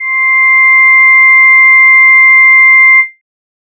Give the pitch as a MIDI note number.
84